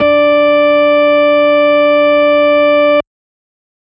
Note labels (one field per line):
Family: organ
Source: electronic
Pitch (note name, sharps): D4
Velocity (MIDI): 127